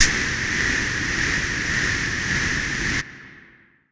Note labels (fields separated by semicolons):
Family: flute; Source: acoustic; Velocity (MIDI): 25; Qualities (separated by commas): distorted